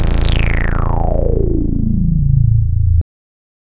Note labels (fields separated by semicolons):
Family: bass; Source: synthesizer; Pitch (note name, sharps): A0; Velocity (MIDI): 127; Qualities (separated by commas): bright, distorted